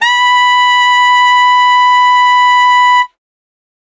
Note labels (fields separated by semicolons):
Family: reed; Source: acoustic; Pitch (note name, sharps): B5; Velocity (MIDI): 100; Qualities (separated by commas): bright